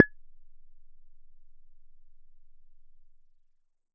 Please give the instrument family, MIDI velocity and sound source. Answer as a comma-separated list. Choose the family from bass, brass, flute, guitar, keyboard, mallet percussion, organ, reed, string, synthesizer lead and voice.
bass, 127, synthesizer